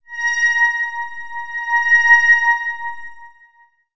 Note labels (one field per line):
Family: synthesizer lead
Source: synthesizer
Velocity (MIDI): 75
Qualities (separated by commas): bright, long release, non-linear envelope